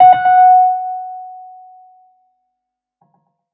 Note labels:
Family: keyboard; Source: electronic; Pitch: F#5; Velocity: 127; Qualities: tempo-synced

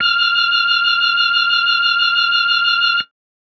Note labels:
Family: organ; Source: electronic; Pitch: F6; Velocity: 75; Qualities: distorted

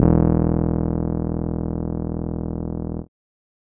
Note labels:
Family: keyboard; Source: electronic; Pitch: E1; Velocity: 127

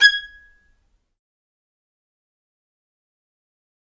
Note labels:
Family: string; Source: acoustic; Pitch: G#6; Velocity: 50; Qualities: fast decay, percussive, reverb

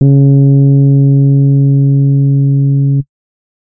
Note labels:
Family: keyboard; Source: electronic; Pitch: C#3; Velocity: 50; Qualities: dark

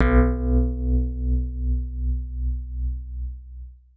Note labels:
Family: guitar; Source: electronic; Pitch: B1; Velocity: 127; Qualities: long release, reverb

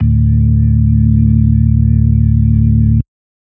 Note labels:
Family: organ; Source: electronic; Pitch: D1; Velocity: 25; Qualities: dark

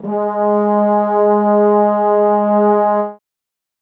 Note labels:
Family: brass; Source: acoustic; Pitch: G#3; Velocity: 25; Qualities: reverb

